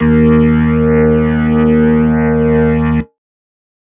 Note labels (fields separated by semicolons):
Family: organ; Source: electronic; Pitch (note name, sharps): D#2; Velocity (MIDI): 100